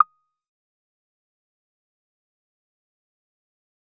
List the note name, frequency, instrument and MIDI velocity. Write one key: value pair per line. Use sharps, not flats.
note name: D#6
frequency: 1245 Hz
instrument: synthesizer bass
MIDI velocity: 75